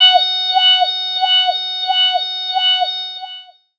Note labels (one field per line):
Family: voice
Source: synthesizer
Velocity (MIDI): 75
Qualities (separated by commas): long release, non-linear envelope, tempo-synced